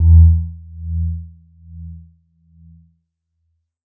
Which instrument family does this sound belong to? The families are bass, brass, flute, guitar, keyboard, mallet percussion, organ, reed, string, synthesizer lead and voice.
mallet percussion